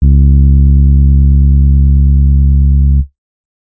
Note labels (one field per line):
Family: keyboard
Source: electronic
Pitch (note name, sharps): C#2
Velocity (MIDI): 25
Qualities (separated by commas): dark